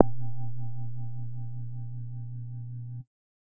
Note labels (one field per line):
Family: bass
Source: synthesizer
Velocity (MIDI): 25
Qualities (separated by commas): distorted